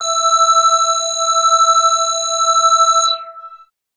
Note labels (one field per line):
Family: bass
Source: synthesizer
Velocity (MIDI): 127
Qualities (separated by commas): distorted, long release, multiphonic